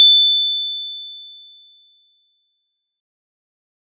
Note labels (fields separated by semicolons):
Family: mallet percussion; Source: acoustic; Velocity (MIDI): 50